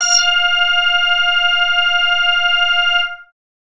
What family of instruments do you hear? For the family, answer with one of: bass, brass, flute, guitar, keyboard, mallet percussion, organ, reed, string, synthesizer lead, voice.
bass